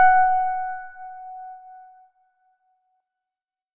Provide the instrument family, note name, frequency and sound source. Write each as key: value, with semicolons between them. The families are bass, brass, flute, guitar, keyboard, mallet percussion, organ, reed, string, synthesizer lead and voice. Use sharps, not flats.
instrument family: organ; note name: F#5; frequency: 740 Hz; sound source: electronic